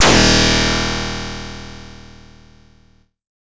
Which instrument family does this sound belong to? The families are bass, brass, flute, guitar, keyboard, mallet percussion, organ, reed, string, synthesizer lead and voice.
bass